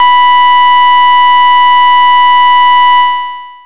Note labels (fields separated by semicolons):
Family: bass; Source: synthesizer; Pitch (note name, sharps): B5; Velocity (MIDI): 50; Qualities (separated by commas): bright, distorted, long release